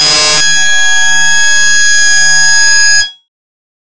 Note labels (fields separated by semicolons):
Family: bass; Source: synthesizer; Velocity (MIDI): 75